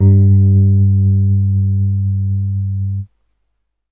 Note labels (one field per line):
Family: keyboard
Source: electronic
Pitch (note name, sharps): G2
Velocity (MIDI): 50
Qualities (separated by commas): dark